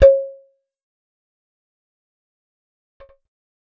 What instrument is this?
synthesizer bass